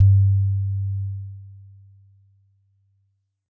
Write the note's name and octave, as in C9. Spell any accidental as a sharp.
G2